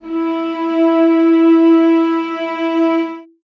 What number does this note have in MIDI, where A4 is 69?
64